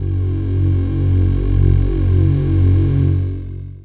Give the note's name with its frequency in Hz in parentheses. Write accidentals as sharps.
F#1 (46.25 Hz)